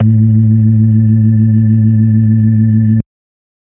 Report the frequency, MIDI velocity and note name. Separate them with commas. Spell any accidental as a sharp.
110 Hz, 100, A2